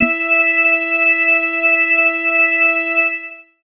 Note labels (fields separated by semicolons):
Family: organ; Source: electronic; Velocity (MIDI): 50; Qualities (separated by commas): reverb